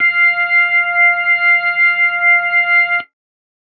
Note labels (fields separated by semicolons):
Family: organ; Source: electronic; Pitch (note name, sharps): F5; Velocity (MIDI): 50